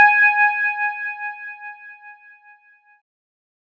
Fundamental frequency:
830.6 Hz